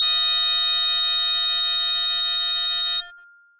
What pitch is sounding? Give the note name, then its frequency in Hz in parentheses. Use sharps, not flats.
D#6 (1245 Hz)